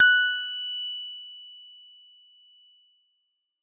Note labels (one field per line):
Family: mallet percussion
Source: acoustic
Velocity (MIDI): 75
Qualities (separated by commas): bright